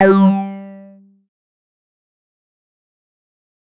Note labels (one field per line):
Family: bass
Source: synthesizer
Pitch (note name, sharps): G3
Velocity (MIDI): 75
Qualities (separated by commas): distorted, fast decay